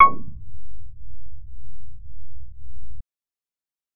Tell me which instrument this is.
synthesizer bass